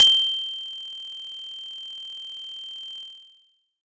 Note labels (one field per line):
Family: mallet percussion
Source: acoustic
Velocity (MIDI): 100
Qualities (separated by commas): bright, distorted